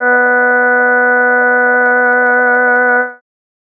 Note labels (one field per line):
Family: voice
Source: synthesizer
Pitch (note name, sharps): B3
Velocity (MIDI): 75